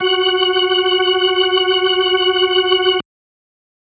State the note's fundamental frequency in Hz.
370 Hz